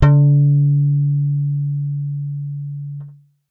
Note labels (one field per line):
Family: bass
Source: synthesizer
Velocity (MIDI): 127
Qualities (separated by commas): dark